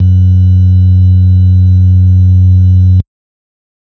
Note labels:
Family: organ; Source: electronic; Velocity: 50

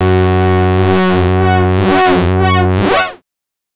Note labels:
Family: bass; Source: synthesizer; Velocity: 127; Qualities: distorted, non-linear envelope

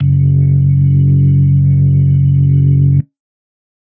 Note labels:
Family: organ; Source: electronic; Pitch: F#1; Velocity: 127; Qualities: distorted

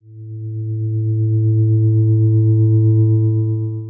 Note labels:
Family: guitar; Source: electronic; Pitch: A2; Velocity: 25; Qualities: dark, long release

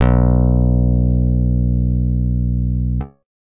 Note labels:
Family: guitar; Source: acoustic; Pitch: B1; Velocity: 25

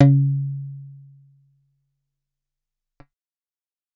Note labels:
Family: guitar; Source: acoustic; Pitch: C#3; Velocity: 75; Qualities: dark, fast decay

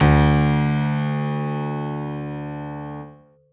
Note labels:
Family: keyboard; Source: acoustic; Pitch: D2; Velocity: 127

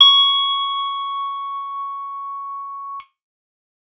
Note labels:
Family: guitar; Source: electronic; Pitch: C#6; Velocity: 100; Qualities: reverb

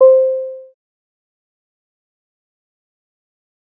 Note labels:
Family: bass; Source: synthesizer; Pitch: C5; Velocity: 25; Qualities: fast decay, percussive

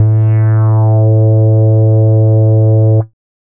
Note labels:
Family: bass; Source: synthesizer; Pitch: A2; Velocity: 100; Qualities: dark, distorted

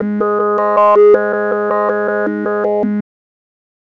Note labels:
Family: bass; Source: synthesizer; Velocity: 127; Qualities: tempo-synced

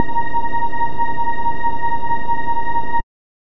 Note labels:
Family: bass; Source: synthesizer; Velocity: 100

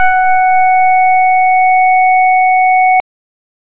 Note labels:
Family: organ; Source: electronic; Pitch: F#5; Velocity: 127

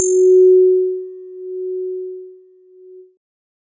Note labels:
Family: keyboard; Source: electronic; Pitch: F#4; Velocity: 127; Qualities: multiphonic

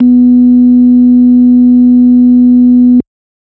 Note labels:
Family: organ; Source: electronic; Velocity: 50

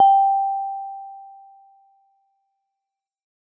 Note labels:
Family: mallet percussion; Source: acoustic; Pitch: G5; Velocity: 127

